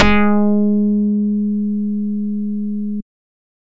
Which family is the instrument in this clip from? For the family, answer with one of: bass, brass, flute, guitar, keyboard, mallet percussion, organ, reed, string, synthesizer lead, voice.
bass